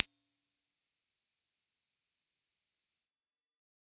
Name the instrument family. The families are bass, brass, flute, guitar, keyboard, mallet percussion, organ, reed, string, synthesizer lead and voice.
keyboard